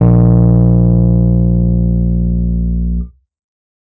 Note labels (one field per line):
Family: keyboard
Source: electronic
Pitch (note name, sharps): A#1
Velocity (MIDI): 100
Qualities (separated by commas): distorted